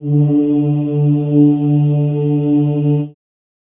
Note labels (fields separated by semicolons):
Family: voice; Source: acoustic; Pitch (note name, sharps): D3; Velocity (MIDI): 50; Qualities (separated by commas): dark, reverb